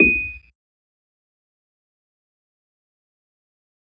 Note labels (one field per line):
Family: keyboard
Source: electronic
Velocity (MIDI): 25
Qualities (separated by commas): fast decay, percussive